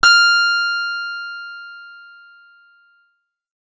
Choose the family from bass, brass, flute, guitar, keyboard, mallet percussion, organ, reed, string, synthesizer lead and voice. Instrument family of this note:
guitar